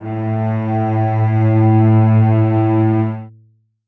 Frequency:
110 Hz